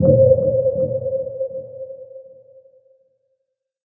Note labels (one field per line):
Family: synthesizer lead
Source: synthesizer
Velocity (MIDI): 25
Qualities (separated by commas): non-linear envelope, reverb